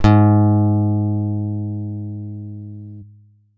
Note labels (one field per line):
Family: guitar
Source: electronic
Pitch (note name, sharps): G#2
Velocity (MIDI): 100